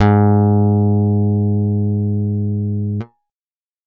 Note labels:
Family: guitar; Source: acoustic; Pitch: G#2; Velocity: 75

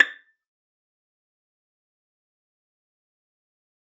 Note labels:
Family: string; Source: acoustic; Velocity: 50; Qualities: fast decay, percussive, reverb

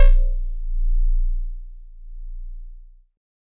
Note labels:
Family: keyboard; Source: electronic; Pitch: A#0; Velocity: 100; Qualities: multiphonic

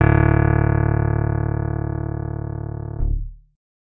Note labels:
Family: guitar; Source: electronic; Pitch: D1; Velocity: 75; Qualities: reverb

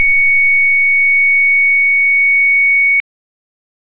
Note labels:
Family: organ; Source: electronic; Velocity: 127; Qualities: bright

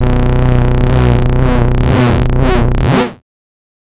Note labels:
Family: bass; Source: synthesizer; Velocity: 100; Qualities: distorted, non-linear envelope

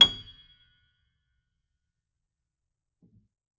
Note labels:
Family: keyboard; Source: acoustic; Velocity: 127; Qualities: fast decay, percussive

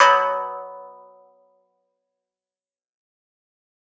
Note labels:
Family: guitar; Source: acoustic; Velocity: 127; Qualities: fast decay

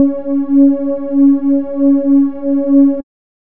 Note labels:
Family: bass; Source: synthesizer; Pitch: C#4; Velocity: 50; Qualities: dark

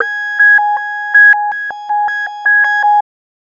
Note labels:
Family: bass; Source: synthesizer; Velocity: 127; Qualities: tempo-synced

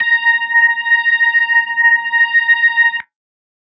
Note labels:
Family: organ; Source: electronic; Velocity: 50; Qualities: distorted

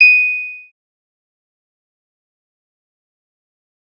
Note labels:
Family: bass; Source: synthesizer; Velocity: 75; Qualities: fast decay, percussive

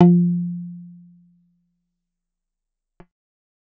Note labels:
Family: guitar; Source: acoustic; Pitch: F3; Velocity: 25; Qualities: dark, fast decay

